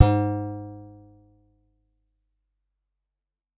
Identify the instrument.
acoustic guitar